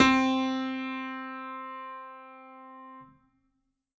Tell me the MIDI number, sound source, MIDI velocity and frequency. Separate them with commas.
60, acoustic, 127, 261.6 Hz